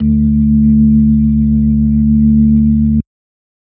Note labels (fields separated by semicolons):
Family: organ; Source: electronic; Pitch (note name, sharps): D2; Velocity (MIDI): 25; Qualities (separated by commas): dark